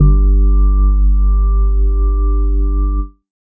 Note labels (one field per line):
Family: organ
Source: electronic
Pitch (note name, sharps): G1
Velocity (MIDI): 100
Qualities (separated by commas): dark